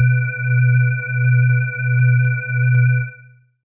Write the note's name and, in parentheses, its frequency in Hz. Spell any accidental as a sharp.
B2 (123.5 Hz)